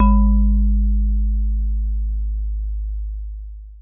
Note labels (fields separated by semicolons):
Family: mallet percussion; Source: acoustic; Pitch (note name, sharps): G#1; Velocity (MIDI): 25; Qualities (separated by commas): dark, long release, reverb